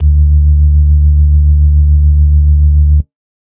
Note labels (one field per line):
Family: organ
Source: electronic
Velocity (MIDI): 50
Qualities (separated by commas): dark